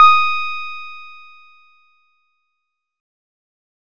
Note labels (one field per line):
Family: keyboard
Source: electronic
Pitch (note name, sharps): D#6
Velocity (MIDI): 127